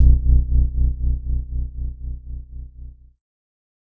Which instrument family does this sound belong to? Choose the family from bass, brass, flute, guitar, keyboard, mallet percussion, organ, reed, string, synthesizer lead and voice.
keyboard